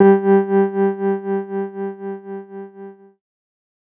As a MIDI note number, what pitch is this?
55